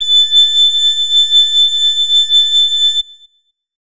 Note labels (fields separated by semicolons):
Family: flute; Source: acoustic; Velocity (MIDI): 75; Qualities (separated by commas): bright